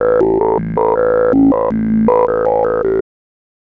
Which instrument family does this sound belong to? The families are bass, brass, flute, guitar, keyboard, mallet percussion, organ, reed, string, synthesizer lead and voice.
bass